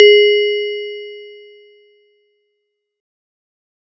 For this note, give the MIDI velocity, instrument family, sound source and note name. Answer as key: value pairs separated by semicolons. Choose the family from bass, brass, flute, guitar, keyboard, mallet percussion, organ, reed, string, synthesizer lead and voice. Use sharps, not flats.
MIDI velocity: 75; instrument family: mallet percussion; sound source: acoustic; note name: G#4